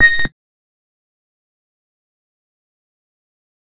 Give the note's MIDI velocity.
25